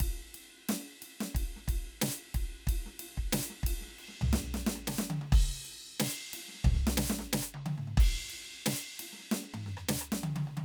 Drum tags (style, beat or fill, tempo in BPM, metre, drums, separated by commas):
rock, beat, 90 BPM, 4/4, crash, ride, hi-hat pedal, snare, cross-stick, high tom, mid tom, floor tom, kick